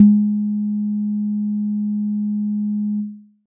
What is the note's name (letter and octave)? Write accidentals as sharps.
G#3